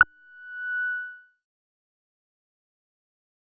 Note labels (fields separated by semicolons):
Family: bass; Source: synthesizer; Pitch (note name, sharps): F#6; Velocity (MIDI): 25; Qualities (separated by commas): distorted, fast decay